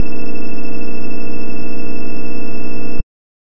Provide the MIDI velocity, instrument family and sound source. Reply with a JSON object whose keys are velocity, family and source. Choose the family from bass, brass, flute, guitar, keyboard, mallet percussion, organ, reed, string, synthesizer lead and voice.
{"velocity": 50, "family": "bass", "source": "synthesizer"}